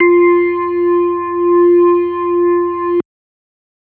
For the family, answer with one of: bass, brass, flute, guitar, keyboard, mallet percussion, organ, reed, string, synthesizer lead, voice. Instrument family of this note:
organ